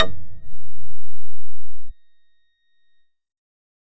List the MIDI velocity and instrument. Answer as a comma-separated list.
50, synthesizer bass